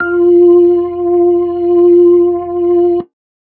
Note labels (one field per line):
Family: organ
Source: electronic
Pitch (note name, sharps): F4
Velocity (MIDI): 50